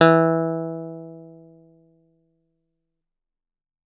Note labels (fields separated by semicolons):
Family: guitar; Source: acoustic; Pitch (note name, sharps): E3; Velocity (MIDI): 127